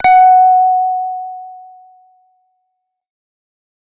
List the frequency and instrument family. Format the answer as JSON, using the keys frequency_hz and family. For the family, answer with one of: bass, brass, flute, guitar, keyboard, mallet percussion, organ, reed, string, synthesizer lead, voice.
{"frequency_hz": 740, "family": "bass"}